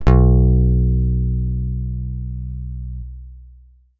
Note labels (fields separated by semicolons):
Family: guitar; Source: electronic; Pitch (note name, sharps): B1; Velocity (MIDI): 127; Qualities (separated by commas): long release